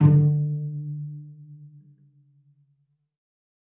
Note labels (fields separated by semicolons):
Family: string; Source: acoustic; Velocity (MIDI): 25; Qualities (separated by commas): dark, reverb